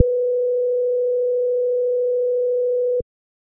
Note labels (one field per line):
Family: bass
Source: synthesizer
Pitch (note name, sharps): B4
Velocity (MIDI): 127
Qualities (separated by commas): dark